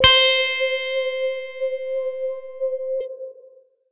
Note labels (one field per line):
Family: guitar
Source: electronic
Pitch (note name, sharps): C5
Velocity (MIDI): 75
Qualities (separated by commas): bright, distorted, long release